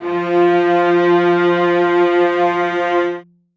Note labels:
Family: string; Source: acoustic; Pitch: F3; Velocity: 100; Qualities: reverb

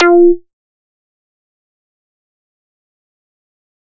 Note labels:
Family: bass; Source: synthesizer; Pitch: F4; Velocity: 75; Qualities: fast decay, percussive

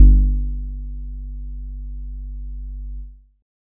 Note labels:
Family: guitar; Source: synthesizer; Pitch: G1; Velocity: 50; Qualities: dark

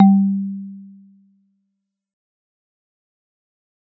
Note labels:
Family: mallet percussion; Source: acoustic; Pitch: G3; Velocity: 25; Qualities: dark, fast decay

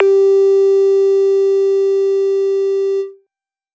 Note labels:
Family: bass; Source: synthesizer; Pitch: G4; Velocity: 25; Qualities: distorted

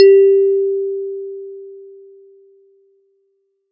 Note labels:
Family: mallet percussion; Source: acoustic; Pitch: G4; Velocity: 25

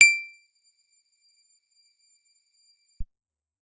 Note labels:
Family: guitar; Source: acoustic; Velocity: 75; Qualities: percussive

